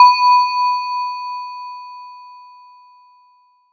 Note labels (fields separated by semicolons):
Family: mallet percussion; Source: acoustic; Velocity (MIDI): 25; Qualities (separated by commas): multiphonic